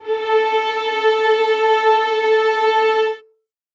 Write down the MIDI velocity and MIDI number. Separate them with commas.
25, 69